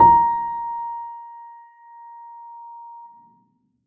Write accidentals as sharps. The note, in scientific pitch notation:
A#5